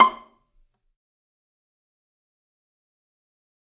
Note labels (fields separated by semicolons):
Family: string; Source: acoustic; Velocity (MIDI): 127; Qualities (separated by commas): fast decay, percussive, reverb